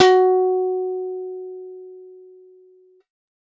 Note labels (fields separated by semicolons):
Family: guitar; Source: synthesizer; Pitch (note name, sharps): F#4; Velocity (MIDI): 25